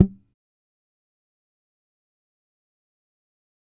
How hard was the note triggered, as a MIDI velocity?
25